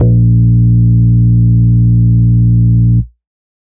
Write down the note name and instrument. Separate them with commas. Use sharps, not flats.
A#1, electronic organ